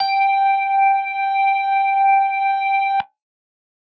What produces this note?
electronic organ